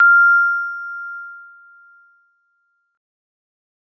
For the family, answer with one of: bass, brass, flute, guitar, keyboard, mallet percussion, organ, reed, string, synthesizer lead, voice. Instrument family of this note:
keyboard